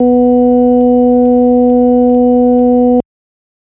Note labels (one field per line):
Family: organ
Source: electronic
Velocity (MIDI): 100